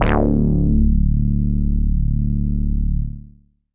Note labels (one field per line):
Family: bass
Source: synthesizer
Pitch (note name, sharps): D1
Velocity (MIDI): 75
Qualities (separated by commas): distorted, tempo-synced